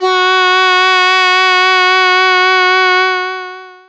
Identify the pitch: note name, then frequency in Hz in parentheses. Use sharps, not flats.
F#4 (370 Hz)